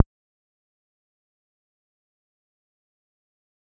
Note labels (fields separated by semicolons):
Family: bass; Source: synthesizer; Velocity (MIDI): 100; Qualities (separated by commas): fast decay, percussive